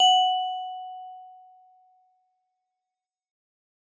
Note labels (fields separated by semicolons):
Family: mallet percussion; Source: acoustic; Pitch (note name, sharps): F#5; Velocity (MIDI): 127; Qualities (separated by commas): fast decay